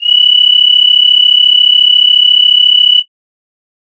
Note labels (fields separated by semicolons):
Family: flute; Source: synthesizer; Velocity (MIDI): 50; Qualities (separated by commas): bright